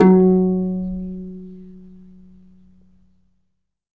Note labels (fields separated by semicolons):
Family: guitar; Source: acoustic; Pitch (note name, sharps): F#3; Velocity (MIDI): 25; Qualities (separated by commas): reverb